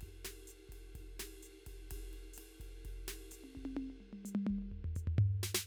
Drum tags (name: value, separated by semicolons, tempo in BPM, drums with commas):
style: bossa nova; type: beat; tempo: 127 BPM; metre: 4/4; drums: ride, hi-hat pedal, snare, high tom, mid tom, floor tom, kick